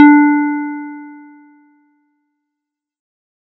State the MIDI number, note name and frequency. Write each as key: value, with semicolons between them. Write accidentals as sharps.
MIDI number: 62; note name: D4; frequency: 293.7 Hz